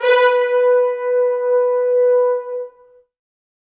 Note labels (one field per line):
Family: brass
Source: acoustic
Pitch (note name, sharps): B4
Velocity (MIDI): 25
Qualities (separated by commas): bright, reverb